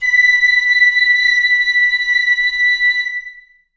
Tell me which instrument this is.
acoustic flute